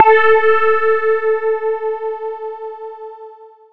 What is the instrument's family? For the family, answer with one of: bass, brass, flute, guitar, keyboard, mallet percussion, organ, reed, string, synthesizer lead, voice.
mallet percussion